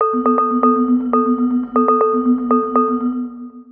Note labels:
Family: mallet percussion; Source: synthesizer; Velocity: 100; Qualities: dark, long release, multiphonic, percussive, tempo-synced

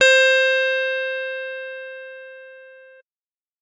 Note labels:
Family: keyboard; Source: electronic; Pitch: C5; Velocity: 127; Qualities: bright

